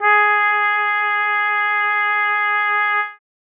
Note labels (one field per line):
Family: reed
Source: acoustic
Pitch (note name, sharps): G#4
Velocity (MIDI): 75